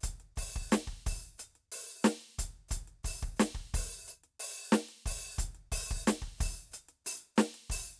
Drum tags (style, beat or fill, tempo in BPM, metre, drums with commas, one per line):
hip-hop
beat
90 BPM
4/4
closed hi-hat, open hi-hat, hi-hat pedal, snare, kick